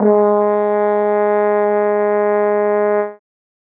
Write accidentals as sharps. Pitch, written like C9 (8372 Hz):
G#3 (207.7 Hz)